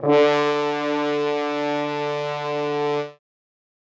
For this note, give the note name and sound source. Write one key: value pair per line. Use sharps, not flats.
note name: D3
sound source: acoustic